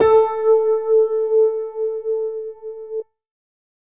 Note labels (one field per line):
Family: keyboard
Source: electronic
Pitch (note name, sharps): A4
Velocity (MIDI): 75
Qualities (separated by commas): reverb